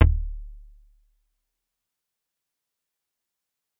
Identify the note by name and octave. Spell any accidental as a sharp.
D1